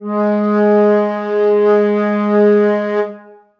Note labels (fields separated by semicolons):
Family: flute; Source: acoustic; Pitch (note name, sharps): G#3; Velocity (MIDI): 127; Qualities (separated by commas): reverb